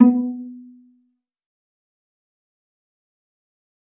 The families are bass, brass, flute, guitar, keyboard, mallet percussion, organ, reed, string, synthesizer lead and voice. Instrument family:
string